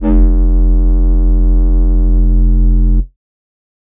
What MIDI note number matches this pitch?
29